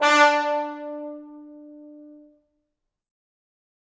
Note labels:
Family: brass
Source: acoustic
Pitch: D4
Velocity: 75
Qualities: bright, reverb

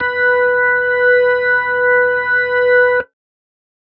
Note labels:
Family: organ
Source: electronic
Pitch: B4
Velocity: 50

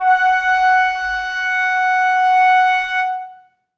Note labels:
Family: flute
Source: acoustic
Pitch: F#5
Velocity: 25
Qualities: reverb

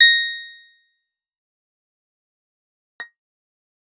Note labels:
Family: guitar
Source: electronic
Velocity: 100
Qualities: bright, fast decay, percussive

